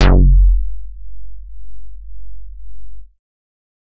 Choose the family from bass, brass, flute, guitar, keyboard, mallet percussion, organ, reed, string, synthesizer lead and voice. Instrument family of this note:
bass